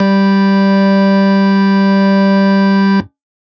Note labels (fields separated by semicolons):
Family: organ; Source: electronic; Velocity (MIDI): 127; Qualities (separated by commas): distorted